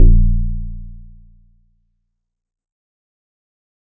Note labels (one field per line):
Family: keyboard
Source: electronic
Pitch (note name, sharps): A#0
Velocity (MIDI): 75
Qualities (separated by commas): dark, fast decay